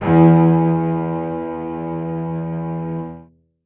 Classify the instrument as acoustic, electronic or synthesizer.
acoustic